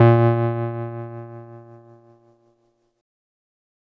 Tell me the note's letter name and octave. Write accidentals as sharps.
A#2